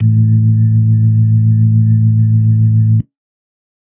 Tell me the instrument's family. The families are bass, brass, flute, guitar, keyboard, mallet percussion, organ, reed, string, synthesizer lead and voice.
organ